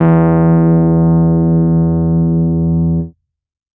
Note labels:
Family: keyboard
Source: electronic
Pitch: E2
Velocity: 127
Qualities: distorted

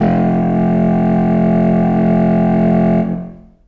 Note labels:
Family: reed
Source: acoustic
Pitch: F1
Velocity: 75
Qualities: long release, reverb

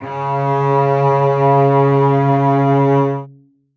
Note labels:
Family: string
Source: acoustic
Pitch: C#3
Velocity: 100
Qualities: reverb

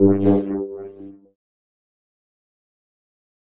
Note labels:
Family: keyboard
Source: electronic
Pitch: G2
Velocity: 50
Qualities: distorted, fast decay, non-linear envelope

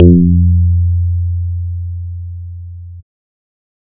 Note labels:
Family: bass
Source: synthesizer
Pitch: F2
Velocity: 100

